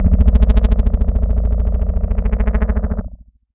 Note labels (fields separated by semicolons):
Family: keyboard; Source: electronic; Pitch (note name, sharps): A-1; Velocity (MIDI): 75; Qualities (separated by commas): distorted, multiphonic